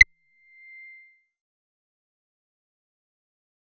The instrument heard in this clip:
synthesizer bass